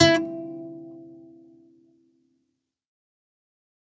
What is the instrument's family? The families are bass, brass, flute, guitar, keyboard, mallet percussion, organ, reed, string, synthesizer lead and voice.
string